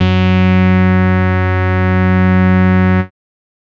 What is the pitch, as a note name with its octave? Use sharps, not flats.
F#2